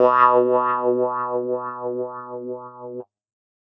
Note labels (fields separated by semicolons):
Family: keyboard; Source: electronic; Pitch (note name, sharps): B2; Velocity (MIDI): 127